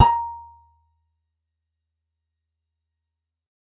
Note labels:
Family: guitar; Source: acoustic; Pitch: A#5; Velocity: 50; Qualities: fast decay, percussive

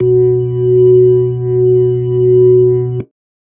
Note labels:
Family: keyboard; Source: electronic; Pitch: B2; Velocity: 127

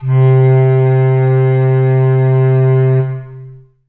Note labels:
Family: reed; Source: acoustic; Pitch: C3; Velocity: 50; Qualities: long release, reverb

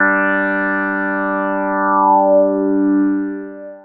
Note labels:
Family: synthesizer lead; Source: synthesizer; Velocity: 50; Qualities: long release

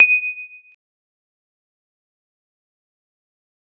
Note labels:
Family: keyboard; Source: electronic; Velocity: 25; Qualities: bright, fast decay, percussive

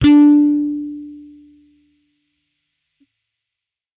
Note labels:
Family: bass; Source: electronic; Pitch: D4; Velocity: 100; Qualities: distorted

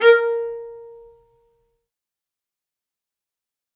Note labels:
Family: string; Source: acoustic; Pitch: A#4; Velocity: 100; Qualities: fast decay, reverb

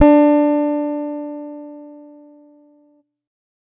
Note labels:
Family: guitar; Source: electronic; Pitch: D4; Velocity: 25

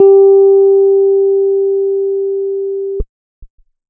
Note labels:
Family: keyboard; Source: electronic; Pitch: G4; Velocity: 25; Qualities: dark

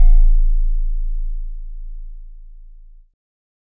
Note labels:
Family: keyboard; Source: electronic; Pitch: A0; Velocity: 50; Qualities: distorted

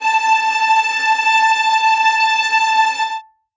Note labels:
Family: string; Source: acoustic; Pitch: A5; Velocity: 75; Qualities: bright, non-linear envelope, reverb

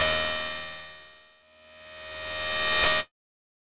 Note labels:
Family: guitar; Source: electronic; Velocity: 127; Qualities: bright, distorted

